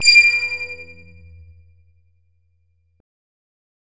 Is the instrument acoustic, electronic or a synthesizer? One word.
synthesizer